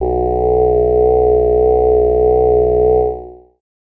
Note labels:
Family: voice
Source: synthesizer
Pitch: B1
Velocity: 100

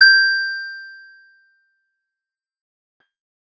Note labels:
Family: guitar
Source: acoustic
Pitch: G6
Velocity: 127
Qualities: bright, distorted, fast decay

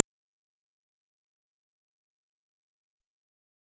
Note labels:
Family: bass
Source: synthesizer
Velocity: 127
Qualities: fast decay, percussive

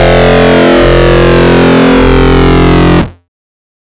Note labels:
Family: bass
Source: synthesizer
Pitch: F1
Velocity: 127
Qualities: bright, distorted

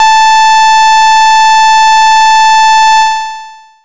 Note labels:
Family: bass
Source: synthesizer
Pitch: A5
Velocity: 75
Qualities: bright, distorted, long release

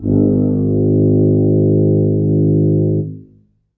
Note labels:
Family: brass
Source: acoustic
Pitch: G#1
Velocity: 25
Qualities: dark, reverb

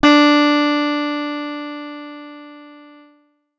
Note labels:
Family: guitar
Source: acoustic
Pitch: D4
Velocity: 50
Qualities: bright, distorted

